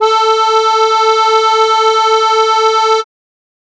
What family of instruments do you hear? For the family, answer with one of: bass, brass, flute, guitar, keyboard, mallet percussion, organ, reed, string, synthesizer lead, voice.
keyboard